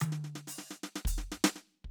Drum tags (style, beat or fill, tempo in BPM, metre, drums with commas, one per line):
fast funk
fill
125 BPM
4/4
closed hi-hat, hi-hat pedal, snare, high tom, kick